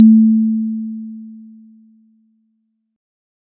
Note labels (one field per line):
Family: mallet percussion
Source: acoustic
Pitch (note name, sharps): A3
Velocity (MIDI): 25